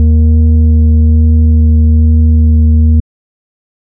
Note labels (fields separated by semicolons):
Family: organ; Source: electronic; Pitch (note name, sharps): D#2; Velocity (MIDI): 127; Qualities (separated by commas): dark